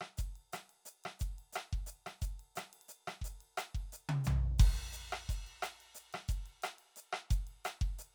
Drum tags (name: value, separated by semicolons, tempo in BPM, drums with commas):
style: chacarera; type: beat; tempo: 118 BPM; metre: 4/4; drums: crash, ride, hi-hat pedal, cross-stick, high tom, floor tom, kick